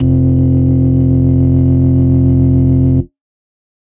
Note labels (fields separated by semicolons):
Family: organ; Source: electronic; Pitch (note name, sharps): F1; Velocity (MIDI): 127; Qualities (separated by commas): distorted